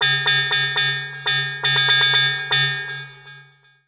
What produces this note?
synthesizer mallet percussion instrument